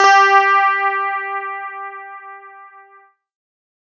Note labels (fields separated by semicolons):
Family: guitar; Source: electronic; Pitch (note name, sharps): G4; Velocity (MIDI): 100